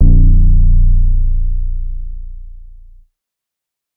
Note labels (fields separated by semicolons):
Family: bass; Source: synthesizer; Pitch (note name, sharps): A#0; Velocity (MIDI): 50; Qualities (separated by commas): distorted